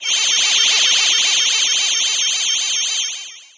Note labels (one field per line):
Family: voice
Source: synthesizer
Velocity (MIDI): 100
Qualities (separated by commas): bright, distorted, long release